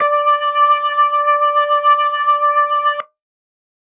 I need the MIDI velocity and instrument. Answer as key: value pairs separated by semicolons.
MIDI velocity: 25; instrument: electronic organ